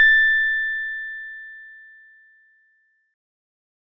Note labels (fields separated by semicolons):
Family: organ; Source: electronic; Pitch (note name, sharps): A6; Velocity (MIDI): 75